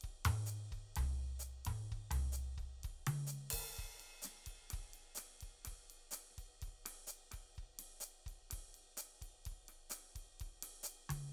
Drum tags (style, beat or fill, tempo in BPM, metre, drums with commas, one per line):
bossa nova
beat
127 BPM
4/4
crash, ride, hi-hat pedal, snare, cross-stick, high tom, mid tom, floor tom, kick